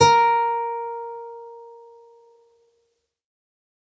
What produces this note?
acoustic string instrument